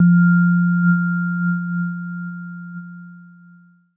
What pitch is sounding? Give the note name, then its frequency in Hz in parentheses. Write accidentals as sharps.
F3 (174.6 Hz)